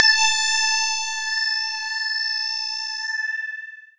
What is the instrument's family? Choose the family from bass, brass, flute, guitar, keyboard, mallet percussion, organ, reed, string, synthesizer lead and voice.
mallet percussion